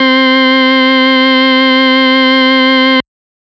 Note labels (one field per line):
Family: organ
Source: electronic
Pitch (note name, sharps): C4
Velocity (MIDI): 75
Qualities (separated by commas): bright, distorted